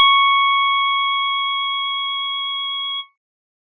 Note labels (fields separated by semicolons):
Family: organ; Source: electronic; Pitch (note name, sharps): C#6; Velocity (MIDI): 50